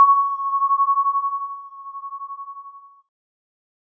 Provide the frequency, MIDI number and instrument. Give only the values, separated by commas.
1109 Hz, 85, electronic keyboard